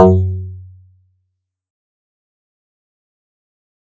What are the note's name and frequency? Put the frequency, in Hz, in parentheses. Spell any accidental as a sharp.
F#2 (92.5 Hz)